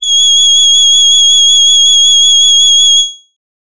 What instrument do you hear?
synthesizer voice